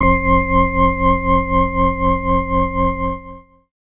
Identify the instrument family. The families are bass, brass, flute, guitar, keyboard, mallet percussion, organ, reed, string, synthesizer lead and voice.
organ